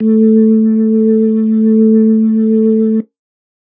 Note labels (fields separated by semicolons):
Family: organ; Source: electronic; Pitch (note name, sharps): A3; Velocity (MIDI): 75; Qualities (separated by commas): dark